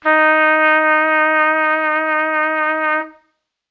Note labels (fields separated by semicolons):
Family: brass; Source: acoustic; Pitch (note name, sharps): D#4; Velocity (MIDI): 25